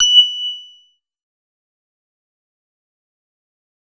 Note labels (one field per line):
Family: bass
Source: synthesizer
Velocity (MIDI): 25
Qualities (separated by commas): distorted, fast decay